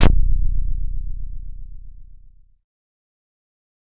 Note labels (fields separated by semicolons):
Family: bass; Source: synthesizer; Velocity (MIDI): 100; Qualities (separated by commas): distorted